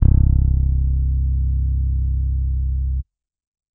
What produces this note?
electronic bass